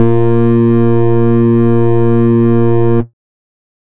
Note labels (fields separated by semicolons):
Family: bass; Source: synthesizer; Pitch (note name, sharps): A#2; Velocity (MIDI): 100; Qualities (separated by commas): distorted, multiphonic, tempo-synced